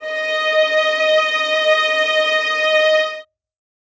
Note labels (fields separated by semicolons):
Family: string; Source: acoustic; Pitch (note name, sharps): D#5; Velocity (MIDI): 75; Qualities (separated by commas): reverb